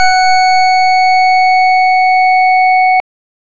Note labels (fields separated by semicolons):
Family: organ; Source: electronic; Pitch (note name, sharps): F#5; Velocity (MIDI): 100